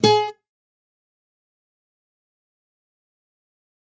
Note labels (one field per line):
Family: guitar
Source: acoustic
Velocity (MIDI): 127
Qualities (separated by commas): fast decay, percussive, reverb